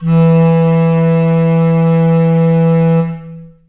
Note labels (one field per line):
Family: reed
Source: acoustic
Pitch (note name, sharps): E3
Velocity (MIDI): 50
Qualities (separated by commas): long release, reverb